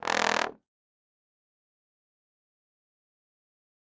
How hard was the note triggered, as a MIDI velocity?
100